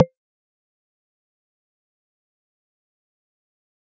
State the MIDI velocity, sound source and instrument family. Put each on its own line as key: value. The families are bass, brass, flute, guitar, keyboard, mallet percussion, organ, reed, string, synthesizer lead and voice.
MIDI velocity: 50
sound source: acoustic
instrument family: mallet percussion